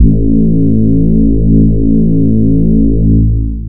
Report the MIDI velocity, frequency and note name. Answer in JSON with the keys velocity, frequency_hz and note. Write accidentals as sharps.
{"velocity": 50, "frequency_hz": 55, "note": "A1"}